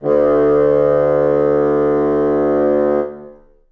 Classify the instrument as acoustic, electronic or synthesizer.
acoustic